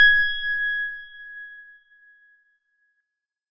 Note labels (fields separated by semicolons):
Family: organ; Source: electronic; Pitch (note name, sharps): G#6; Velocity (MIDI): 100; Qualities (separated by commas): bright